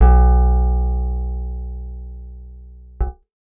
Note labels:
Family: guitar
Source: acoustic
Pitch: B1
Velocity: 75

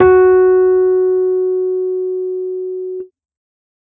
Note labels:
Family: keyboard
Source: electronic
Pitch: F#4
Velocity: 100

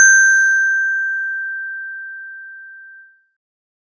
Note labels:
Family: mallet percussion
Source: acoustic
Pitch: G6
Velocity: 127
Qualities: bright

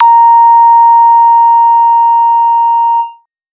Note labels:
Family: bass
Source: synthesizer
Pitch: A#5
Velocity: 50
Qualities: bright, distorted

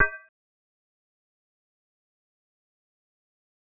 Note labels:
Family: mallet percussion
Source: synthesizer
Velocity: 25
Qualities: fast decay, multiphonic, percussive

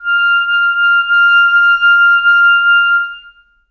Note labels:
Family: reed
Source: acoustic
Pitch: F6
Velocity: 50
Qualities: reverb

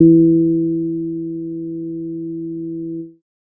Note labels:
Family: bass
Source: synthesizer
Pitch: E3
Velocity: 127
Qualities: dark

